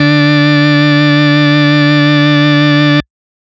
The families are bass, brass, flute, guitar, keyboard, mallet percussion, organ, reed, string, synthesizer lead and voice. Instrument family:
organ